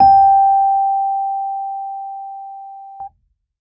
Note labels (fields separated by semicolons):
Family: keyboard; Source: electronic; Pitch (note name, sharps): G5; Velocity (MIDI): 50